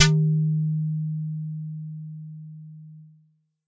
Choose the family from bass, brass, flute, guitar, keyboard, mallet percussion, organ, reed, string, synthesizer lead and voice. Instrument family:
bass